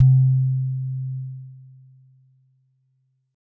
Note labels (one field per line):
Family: mallet percussion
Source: acoustic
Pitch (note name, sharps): C3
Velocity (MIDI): 50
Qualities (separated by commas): dark